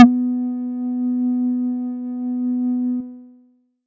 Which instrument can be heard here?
synthesizer bass